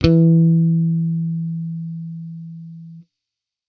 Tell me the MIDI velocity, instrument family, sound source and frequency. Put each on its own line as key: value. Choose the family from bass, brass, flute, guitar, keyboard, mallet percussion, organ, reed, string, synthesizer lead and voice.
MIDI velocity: 127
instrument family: bass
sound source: electronic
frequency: 164.8 Hz